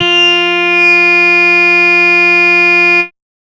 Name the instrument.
synthesizer bass